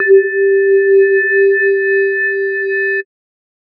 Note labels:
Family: mallet percussion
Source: synthesizer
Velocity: 25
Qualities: multiphonic, non-linear envelope

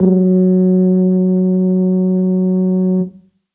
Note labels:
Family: brass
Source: acoustic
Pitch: F#3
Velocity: 25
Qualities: dark

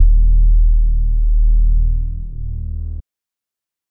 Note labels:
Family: bass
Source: synthesizer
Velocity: 50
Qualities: dark

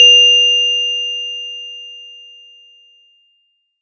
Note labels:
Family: mallet percussion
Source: acoustic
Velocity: 25

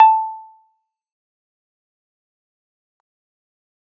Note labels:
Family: keyboard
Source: electronic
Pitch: A5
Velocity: 50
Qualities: fast decay, percussive

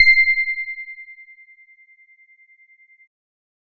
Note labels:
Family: keyboard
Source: electronic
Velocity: 127

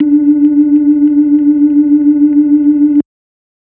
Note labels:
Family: organ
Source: electronic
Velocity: 127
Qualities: dark

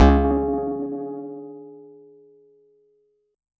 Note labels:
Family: guitar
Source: electronic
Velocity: 100

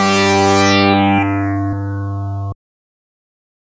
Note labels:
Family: bass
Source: synthesizer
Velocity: 100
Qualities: bright, distorted

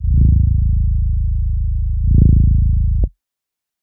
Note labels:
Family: bass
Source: synthesizer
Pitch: A-1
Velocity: 127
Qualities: dark

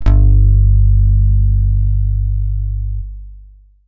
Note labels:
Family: guitar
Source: electronic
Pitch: G1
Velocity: 100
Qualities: long release

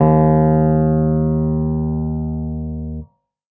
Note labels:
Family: keyboard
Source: electronic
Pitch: D#2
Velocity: 100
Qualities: distorted

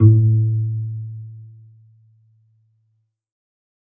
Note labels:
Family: string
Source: acoustic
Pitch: A2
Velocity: 50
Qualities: dark, reverb

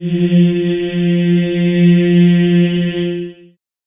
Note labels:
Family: voice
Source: acoustic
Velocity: 25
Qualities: long release, reverb

